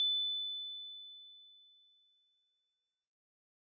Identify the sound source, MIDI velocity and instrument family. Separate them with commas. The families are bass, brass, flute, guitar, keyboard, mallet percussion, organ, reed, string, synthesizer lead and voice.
acoustic, 75, mallet percussion